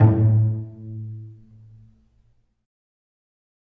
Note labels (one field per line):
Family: string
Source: acoustic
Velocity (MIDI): 100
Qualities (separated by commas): dark, fast decay, reverb